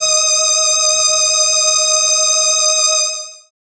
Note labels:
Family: keyboard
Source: synthesizer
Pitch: D#5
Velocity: 75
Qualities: bright

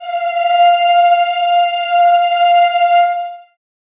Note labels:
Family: voice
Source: acoustic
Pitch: F5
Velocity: 75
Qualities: long release, reverb

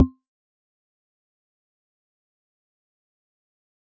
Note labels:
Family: mallet percussion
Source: acoustic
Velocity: 25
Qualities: fast decay, percussive

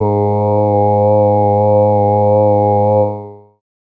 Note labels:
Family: voice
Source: synthesizer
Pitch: G#2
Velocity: 25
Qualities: long release

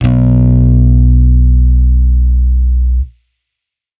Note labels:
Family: bass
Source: electronic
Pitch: B1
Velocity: 50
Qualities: distorted

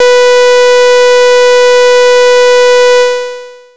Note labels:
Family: bass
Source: synthesizer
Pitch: B4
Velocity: 75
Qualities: bright, distorted, long release

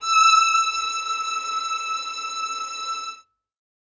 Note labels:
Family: string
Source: acoustic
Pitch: E6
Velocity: 127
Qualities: reverb

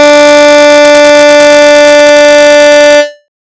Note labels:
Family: bass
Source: synthesizer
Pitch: D4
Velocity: 25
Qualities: bright, distorted

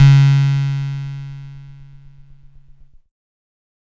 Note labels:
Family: keyboard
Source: electronic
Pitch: C#3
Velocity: 100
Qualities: bright, distorted

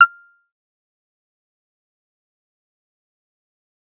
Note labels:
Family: bass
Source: synthesizer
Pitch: F6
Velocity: 127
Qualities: fast decay, percussive

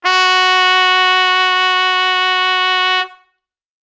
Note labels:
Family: brass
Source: acoustic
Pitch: F#4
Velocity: 100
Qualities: bright

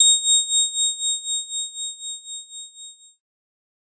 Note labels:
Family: keyboard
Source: electronic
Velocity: 100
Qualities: bright

